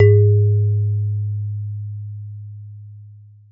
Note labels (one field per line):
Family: mallet percussion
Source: acoustic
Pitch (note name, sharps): G#2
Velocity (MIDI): 25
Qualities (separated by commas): dark, reverb